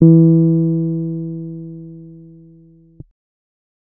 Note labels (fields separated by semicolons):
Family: keyboard; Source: electronic; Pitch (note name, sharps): E3; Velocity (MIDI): 50; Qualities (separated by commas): dark